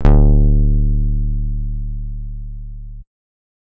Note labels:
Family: guitar; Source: electronic; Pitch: D1; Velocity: 50

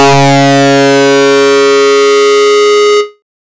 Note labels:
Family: bass; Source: synthesizer; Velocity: 127; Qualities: bright, distorted

